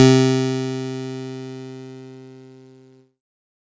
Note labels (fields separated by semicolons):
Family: keyboard; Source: electronic; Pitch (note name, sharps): C3; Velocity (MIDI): 25; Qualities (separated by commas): bright, distorted